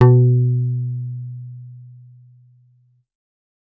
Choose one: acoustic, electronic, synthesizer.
synthesizer